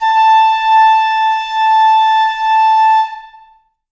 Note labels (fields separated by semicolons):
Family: flute; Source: acoustic; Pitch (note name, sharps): A5; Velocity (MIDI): 127; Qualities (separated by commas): long release, reverb